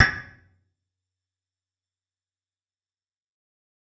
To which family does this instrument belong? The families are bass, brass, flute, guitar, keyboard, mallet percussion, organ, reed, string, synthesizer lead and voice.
guitar